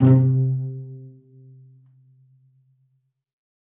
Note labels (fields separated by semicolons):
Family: string; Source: acoustic; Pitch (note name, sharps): C3; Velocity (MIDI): 75; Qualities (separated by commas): dark, reverb